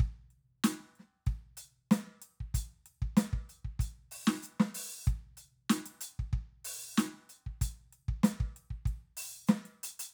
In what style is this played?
funk